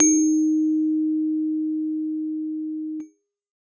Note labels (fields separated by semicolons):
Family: keyboard; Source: acoustic; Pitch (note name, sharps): D#4; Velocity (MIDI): 25